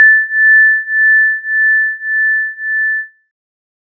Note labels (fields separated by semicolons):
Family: synthesizer lead; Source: synthesizer; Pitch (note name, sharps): A6; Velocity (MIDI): 100